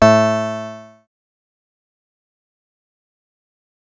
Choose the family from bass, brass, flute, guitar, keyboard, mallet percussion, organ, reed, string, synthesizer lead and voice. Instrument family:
bass